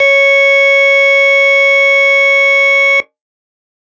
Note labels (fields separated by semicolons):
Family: organ; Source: electronic; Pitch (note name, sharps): C#5; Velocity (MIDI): 127